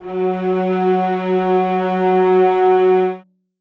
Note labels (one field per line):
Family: string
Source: acoustic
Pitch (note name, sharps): F#3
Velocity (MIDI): 75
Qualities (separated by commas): reverb